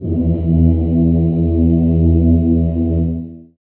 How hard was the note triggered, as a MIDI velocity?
25